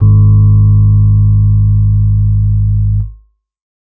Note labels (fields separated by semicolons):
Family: keyboard; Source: electronic; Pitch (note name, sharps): G#1; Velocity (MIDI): 50; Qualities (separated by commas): distorted